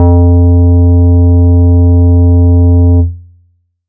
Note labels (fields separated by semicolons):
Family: bass; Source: synthesizer; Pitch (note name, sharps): F2; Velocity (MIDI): 127